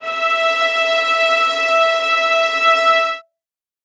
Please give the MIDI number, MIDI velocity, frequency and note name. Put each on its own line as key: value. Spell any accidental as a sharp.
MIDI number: 76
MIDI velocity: 25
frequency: 659.3 Hz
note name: E5